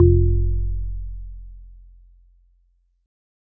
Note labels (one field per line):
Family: organ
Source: electronic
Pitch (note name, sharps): F1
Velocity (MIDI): 25